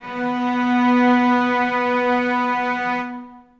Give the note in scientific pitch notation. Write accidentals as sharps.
B3